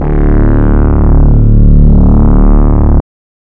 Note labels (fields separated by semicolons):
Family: reed; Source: synthesizer; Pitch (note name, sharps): D1; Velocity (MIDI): 127; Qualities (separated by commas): distorted, non-linear envelope